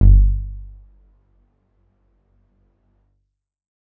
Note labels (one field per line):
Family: keyboard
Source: electronic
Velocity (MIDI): 75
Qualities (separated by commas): dark, percussive, reverb